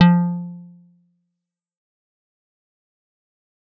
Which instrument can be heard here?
synthesizer bass